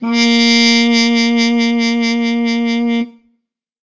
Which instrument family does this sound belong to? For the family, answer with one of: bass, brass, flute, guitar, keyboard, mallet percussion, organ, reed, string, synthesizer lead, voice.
brass